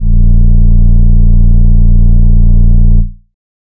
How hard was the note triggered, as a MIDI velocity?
127